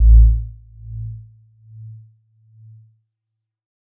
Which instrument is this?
electronic mallet percussion instrument